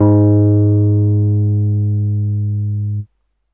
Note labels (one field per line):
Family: keyboard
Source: electronic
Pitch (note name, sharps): G#2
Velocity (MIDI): 75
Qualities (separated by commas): dark, distorted